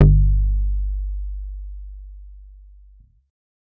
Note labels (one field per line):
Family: bass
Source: synthesizer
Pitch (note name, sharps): G1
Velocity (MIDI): 100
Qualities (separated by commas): dark